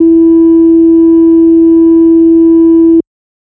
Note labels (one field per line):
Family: organ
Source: electronic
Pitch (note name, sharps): E4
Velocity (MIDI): 127